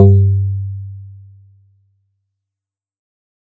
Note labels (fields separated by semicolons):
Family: guitar; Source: synthesizer; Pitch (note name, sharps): G2; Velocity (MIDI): 50; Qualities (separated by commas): dark, fast decay